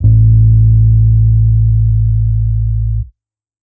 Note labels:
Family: bass; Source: electronic; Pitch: A1; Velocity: 100; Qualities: dark

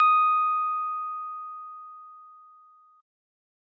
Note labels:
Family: keyboard; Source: acoustic; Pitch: D#6; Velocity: 100

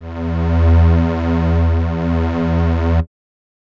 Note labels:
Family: reed; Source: acoustic; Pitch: E2; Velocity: 25

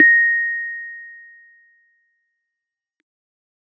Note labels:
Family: keyboard; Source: electronic; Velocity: 25; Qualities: fast decay

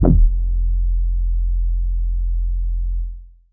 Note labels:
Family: bass; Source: synthesizer; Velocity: 25; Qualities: distorted, tempo-synced

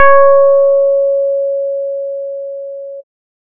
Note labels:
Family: bass; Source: synthesizer; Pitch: C#5; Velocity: 25

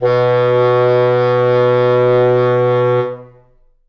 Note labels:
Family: reed; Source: acoustic; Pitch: B2; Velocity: 75; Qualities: long release, reverb

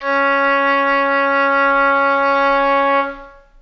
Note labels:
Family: reed; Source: acoustic; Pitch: C#4; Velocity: 25; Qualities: long release, reverb

